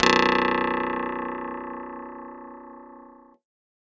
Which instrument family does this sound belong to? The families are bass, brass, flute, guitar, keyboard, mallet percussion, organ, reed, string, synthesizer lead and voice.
guitar